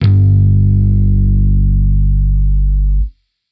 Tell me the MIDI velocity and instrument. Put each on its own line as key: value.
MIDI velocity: 50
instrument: electronic bass